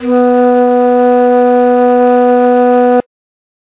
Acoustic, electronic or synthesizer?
acoustic